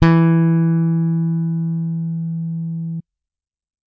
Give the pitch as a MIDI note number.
52